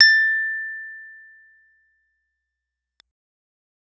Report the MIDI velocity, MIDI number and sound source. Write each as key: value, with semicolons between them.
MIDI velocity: 100; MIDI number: 93; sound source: electronic